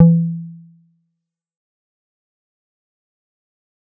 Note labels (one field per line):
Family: bass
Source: synthesizer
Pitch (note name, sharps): E3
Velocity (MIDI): 50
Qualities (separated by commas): dark, fast decay, percussive